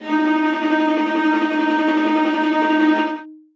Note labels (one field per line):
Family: string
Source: acoustic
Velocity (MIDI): 100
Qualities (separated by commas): bright, non-linear envelope, reverb